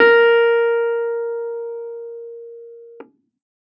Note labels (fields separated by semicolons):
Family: keyboard; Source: electronic; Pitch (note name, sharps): A#4; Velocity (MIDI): 75; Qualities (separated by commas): distorted